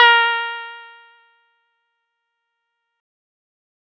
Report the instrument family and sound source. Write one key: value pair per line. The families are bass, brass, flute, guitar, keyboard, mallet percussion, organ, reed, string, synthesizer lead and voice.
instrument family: guitar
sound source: synthesizer